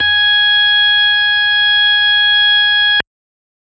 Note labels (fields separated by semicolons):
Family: organ; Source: electronic; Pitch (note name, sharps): G#5; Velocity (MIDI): 50